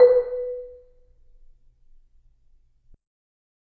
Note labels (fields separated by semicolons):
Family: mallet percussion; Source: acoustic; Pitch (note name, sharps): B4; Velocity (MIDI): 50; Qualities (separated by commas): reverb